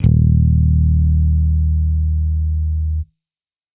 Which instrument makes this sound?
electronic bass